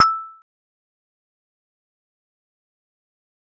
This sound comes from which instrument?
acoustic mallet percussion instrument